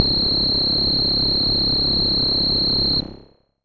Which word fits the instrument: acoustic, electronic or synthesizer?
synthesizer